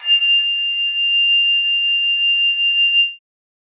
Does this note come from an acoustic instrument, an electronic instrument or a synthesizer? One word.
acoustic